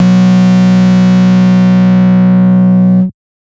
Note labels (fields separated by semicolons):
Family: bass; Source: synthesizer; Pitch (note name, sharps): B1; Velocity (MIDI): 25; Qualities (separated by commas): bright, distorted, multiphonic